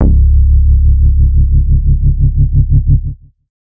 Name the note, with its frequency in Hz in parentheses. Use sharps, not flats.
C#1 (34.65 Hz)